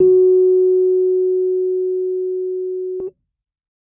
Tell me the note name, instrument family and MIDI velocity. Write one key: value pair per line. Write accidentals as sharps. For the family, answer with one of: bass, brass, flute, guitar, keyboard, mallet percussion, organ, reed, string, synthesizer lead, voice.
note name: F#4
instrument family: keyboard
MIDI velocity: 50